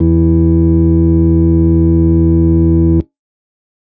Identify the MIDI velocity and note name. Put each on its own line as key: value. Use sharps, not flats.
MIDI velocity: 127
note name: E2